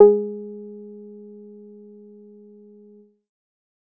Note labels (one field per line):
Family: bass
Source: synthesizer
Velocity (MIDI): 25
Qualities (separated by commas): dark, percussive